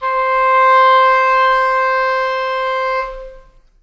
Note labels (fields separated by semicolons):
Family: reed; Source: acoustic; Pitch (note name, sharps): C5; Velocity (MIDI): 25; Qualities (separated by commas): long release, reverb